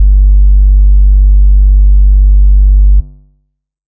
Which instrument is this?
synthesizer bass